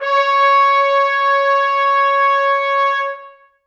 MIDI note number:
73